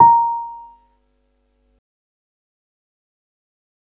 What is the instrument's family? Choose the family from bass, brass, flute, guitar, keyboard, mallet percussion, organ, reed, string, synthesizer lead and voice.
keyboard